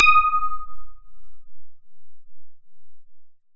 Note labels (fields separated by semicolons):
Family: synthesizer lead; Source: synthesizer; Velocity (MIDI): 100